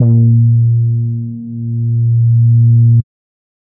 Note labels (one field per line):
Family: bass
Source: synthesizer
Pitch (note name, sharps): A#2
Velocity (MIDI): 127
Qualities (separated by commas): dark